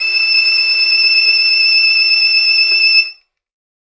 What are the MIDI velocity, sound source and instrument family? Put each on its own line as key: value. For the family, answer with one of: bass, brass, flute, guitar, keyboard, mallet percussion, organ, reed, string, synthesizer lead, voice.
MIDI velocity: 50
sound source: acoustic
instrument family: string